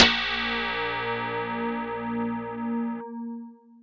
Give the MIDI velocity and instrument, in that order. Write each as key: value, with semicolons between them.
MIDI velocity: 127; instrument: electronic mallet percussion instrument